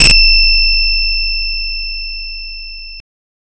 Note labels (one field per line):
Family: guitar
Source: synthesizer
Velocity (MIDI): 100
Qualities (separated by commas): bright, distorted